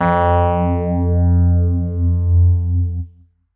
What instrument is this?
electronic keyboard